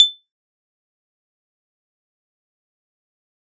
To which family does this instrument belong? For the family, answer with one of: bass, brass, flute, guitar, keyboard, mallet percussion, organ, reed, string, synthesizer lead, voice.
keyboard